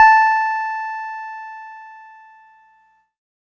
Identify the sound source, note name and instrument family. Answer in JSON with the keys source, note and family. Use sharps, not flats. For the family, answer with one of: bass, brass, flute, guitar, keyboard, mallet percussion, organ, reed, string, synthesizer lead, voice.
{"source": "electronic", "note": "A5", "family": "keyboard"}